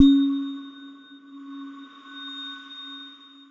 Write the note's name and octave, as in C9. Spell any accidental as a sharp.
C#4